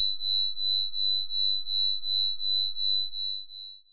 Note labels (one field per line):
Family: bass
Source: synthesizer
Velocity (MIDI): 127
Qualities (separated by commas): bright, distorted, long release